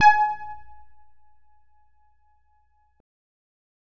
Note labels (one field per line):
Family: bass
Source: synthesizer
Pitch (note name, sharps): G#5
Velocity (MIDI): 75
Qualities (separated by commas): distorted, percussive